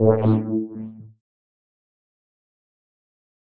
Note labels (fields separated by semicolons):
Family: keyboard; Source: electronic; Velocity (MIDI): 25; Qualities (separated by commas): distorted, fast decay, non-linear envelope